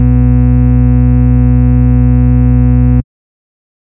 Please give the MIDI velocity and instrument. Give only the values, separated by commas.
127, synthesizer bass